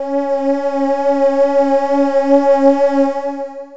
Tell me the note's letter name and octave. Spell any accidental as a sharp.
C#4